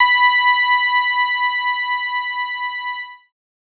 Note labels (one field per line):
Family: bass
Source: synthesizer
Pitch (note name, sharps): B5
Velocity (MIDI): 127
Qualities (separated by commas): bright, distorted